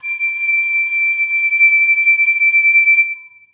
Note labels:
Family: flute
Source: acoustic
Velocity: 75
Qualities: reverb

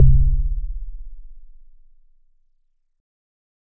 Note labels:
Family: organ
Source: electronic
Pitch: C0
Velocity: 50

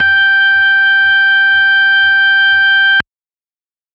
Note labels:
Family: organ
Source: electronic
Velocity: 75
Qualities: bright

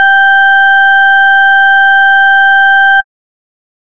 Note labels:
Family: bass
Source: synthesizer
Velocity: 50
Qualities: distorted

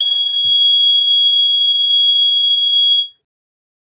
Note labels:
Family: reed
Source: acoustic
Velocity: 50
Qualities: bright, reverb

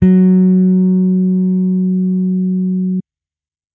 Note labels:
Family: bass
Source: electronic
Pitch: F#3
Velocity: 75

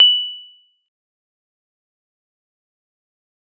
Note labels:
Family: mallet percussion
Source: acoustic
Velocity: 75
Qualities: bright, fast decay, percussive

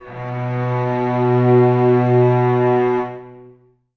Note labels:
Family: string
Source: acoustic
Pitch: B2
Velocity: 50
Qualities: long release, reverb

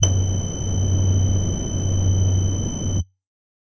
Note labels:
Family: voice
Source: synthesizer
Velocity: 25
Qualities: multiphonic

